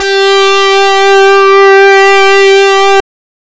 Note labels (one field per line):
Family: reed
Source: synthesizer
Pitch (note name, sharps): G4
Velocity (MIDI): 127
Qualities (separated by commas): distorted, non-linear envelope